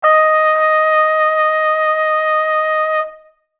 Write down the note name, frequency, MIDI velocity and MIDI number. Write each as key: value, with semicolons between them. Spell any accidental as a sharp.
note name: D#5; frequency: 622.3 Hz; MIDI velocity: 25; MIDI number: 75